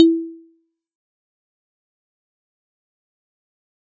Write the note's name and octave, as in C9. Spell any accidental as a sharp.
E4